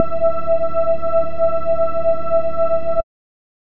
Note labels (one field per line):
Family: bass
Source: synthesizer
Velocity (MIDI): 50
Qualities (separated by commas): dark